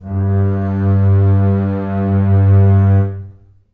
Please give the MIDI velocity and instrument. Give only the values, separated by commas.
50, acoustic string instrument